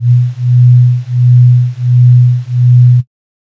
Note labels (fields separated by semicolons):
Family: flute; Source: synthesizer; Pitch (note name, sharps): B2; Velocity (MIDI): 100; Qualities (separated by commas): dark